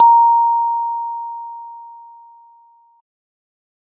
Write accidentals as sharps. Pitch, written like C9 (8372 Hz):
A#5 (932.3 Hz)